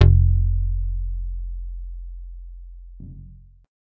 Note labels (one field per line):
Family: guitar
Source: electronic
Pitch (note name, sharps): F1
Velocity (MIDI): 100